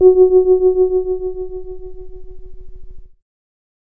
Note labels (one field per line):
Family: keyboard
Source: electronic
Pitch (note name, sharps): F#4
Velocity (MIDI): 25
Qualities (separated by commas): dark